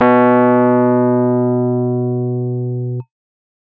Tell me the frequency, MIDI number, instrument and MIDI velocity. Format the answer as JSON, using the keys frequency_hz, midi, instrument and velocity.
{"frequency_hz": 123.5, "midi": 47, "instrument": "electronic keyboard", "velocity": 100}